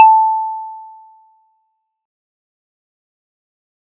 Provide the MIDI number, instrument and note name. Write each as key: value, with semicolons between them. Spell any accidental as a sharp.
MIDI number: 81; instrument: acoustic mallet percussion instrument; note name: A5